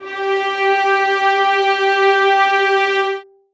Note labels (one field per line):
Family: string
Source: acoustic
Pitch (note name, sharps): G4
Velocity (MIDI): 50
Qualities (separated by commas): reverb